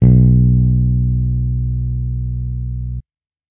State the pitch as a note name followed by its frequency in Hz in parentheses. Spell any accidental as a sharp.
B1 (61.74 Hz)